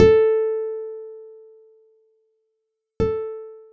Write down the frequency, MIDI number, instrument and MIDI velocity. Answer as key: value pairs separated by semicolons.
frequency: 440 Hz; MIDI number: 69; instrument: acoustic guitar; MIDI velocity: 127